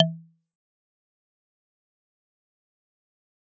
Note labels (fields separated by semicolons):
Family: mallet percussion; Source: acoustic; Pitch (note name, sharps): E3; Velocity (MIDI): 50; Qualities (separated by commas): fast decay, percussive